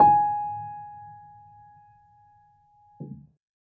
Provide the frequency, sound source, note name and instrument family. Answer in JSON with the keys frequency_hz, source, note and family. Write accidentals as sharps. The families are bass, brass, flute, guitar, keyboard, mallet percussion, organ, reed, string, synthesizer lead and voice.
{"frequency_hz": 830.6, "source": "acoustic", "note": "G#5", "family": "keyboard"}